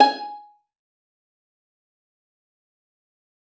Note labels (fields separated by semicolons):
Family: string; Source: acoustic; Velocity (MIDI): 25; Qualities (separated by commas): fast decay, percussive, reverb